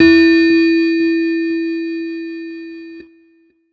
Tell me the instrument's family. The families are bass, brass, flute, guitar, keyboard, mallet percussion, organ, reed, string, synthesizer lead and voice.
keyboard